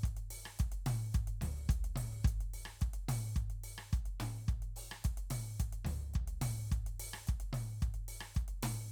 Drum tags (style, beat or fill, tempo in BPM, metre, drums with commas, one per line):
calypso
beat
108 BPM
4/4
closed hi-hat, open hi-hat, hi-hat pedal, cross-stick, high tom, floor tom, kick